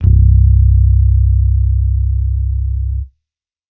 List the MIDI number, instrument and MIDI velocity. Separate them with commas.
24, electronic bass, 50